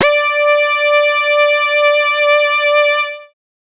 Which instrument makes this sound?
synthesizer bass